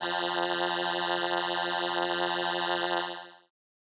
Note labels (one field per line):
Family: keyboard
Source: synthesizer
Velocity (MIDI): 75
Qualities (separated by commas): bright